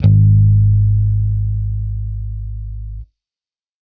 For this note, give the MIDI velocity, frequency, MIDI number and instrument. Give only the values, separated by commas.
127, 51.91 Hz, 32, electronic bass